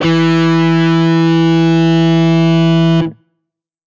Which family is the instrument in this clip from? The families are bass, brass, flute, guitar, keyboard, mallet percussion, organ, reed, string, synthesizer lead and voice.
guitar